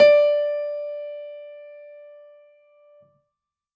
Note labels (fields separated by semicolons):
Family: keyboard; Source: acoustic; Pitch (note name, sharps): D5; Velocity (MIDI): 127